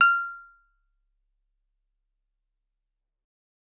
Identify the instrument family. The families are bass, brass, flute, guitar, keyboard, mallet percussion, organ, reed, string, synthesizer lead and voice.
guitar